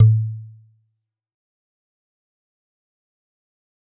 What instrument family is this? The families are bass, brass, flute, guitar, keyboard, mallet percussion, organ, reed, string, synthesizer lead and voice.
mallet percussion